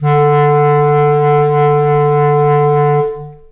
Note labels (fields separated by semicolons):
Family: reed; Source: acoustic; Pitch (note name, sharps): D3; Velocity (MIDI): 50; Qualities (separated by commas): long release, reverb